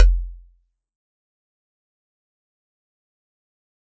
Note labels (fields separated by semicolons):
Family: mallet percussion; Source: acoustic; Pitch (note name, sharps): F1; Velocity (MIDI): 100; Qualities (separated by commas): fast decay, percussive